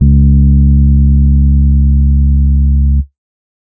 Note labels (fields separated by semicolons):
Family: keyboard; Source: electronic; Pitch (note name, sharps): C#2; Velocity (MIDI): 50; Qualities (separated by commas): dark